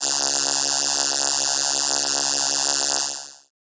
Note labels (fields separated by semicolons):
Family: keyboard; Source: synthesizer; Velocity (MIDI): 50; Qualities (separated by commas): bright